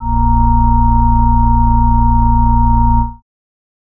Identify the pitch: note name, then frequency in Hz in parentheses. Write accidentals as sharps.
A#0 (29.14 Hz)